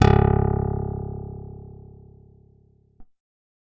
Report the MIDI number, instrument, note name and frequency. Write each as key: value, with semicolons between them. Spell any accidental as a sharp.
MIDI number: 25; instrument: electronic keyboard; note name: C#1; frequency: 34.65 Hz